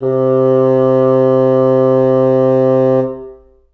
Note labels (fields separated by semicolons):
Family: reed; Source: acoustic; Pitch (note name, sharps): C3; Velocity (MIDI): 75; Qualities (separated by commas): long release, reverb